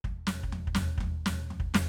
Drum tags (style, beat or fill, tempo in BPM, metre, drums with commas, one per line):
gospel
fill
120 BPM
4/4
snare, floor tom, kick